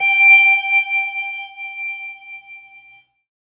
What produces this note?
synthesizer keyboard